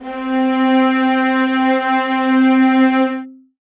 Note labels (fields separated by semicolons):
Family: string; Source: acoustic; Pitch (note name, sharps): C4; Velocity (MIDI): 50; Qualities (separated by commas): reverb